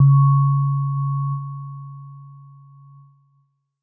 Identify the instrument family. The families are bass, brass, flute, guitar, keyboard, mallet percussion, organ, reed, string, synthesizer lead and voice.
keyboard